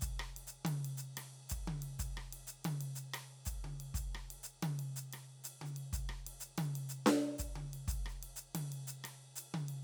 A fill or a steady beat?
beat